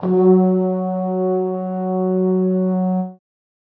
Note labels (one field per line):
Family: brass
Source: acoustic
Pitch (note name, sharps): F#3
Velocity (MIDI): 25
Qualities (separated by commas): reverb